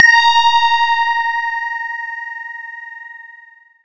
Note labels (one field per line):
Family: mallet percussion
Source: electronic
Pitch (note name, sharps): A#5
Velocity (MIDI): 50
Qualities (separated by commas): bright, distorted, long release, non-linear envelope